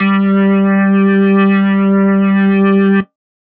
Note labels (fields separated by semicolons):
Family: organ; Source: electronic; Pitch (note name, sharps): G3; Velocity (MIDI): 100